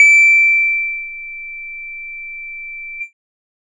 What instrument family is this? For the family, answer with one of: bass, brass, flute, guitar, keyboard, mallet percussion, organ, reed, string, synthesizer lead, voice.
bass